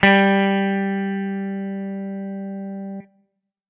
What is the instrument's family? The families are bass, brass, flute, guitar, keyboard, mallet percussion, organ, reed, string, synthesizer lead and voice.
guitar